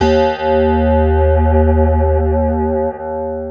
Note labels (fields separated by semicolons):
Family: guitar; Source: electronic; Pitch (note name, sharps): D#2; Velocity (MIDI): 100; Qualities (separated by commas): long release, multiphonic, non-linear envelope